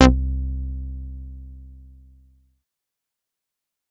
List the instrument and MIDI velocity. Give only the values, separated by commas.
synthesizer bass, 100